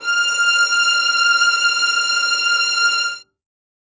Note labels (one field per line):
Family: string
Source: acoustic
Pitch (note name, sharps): F6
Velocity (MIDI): 100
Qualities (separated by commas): reverb